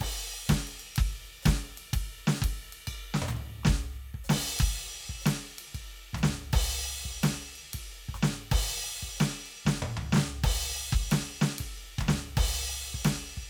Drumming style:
swing